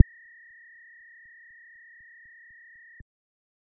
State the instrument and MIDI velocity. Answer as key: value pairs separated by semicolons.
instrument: synthesizer bass; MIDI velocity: 25